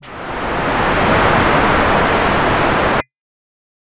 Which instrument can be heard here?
synthesizer voice